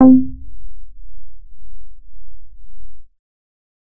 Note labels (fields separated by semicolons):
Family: bass; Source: synthesizer; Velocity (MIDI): 50; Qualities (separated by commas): dark, distorted